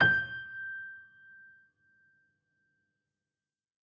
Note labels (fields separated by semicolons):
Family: keyboard; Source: acoustic; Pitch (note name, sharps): G6; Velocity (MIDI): 50